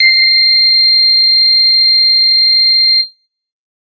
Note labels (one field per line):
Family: bass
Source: synthesizer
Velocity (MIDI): 75